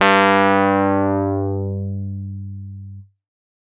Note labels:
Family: keyboard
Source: electronic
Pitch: G2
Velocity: 127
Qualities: distorted

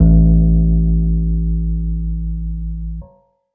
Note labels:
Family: keyboard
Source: electronic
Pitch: A1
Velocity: 25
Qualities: dark

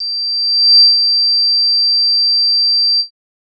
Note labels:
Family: bass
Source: synthesizer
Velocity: 75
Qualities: distorted

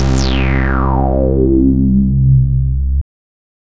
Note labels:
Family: bass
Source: synthesizer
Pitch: C2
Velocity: 127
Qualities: bright, distorted

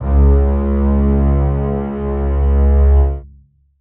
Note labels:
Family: string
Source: acoustic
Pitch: C#2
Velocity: 127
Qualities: reverb

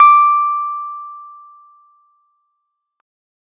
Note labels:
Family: keyboard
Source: electronic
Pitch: D6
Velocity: 50

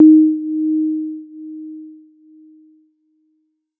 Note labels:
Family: keyboard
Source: electronic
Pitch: D#4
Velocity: 75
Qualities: dark

